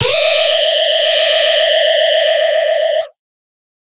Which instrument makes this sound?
electronic guitar